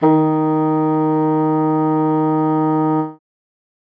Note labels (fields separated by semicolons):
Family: reed; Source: acoustic; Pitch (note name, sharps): D#3; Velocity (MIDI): 75